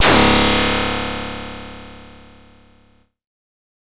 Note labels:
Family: bass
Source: synthesizer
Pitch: C#1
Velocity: 127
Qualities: bright, distorted

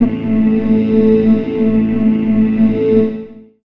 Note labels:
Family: organ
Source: electronic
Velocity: 75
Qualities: long release, reverb

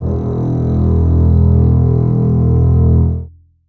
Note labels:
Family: string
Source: acoustic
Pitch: E1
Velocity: 75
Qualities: reverb

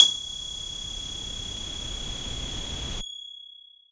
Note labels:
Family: voice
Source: synthesizer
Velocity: 25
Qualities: distorted, long release

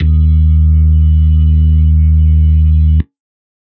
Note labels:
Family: organ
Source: electronic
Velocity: 75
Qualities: dark

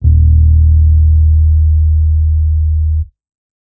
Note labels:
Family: bass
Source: electronic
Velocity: 50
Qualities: dark

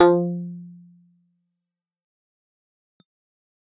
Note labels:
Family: keyboard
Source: electronic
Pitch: F3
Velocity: 127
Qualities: fast decay

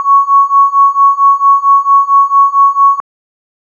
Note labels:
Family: organ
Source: electronic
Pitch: C#6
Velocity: 75

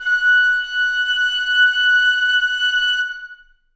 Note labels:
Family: reed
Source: acoustic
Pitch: F#6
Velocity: 50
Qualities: reverb

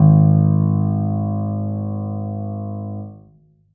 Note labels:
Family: keyboard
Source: acoustic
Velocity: 75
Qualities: reverb

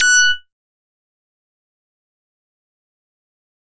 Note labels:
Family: bass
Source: synthesizer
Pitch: F#6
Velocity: 127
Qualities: fast decay, percussive

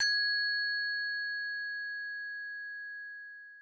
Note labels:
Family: mallet percussion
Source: acoustic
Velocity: 25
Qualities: bright

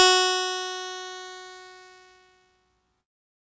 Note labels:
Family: keyboard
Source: electronic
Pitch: F#4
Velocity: 100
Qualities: bright, distorted

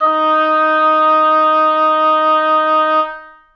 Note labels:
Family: reed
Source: acoustic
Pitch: D#4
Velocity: 75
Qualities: reverb

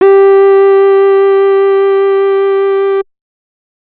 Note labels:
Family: bass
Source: synthesizer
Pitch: G4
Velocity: 127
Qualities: distorted

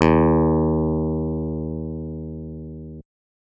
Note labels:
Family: keyboard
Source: electronic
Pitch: D#2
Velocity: 127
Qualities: distorted

